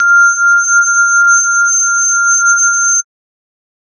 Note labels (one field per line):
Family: mallet percussion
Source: synthesizer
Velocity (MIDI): 50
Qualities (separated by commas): bright, multiphonic, non-linear envelope